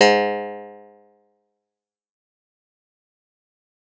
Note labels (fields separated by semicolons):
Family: guitar; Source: acoustic; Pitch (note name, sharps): G#2; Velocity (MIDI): 25; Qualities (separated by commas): bright, fast decay